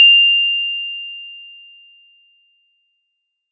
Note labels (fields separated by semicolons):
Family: mallet percussion; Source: acoustic; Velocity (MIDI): 75; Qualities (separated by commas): bright